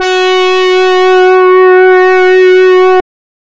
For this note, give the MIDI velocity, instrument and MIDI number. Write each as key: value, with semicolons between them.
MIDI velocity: 75; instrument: synthesizer reed instrument; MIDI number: 66